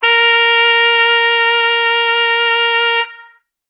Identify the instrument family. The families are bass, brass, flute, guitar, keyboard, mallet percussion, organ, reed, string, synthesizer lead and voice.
brass